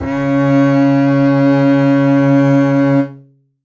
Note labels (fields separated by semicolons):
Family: string; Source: acoustic; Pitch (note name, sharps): C#3; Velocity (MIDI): 50; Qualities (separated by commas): reverb